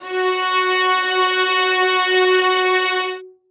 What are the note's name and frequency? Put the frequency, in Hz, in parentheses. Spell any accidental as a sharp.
F#4 (370 Hz)